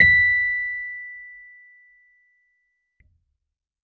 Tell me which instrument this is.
electronic keyboard